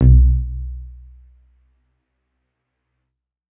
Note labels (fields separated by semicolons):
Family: keyboard; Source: electronic; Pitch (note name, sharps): B1; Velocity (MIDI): 75; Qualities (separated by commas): dark